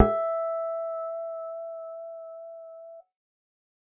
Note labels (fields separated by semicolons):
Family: bass; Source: synthesizer; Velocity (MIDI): 75; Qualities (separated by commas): dark, reverb